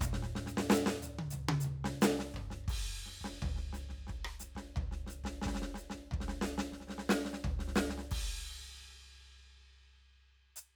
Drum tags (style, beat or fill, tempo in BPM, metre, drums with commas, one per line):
samba
beat
89 BPM
4/4
crash, hi-hat pedal, snare, cross-stick, high tom, mid tom, floor tom, kick